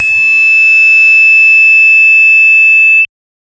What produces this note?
synthesizer bass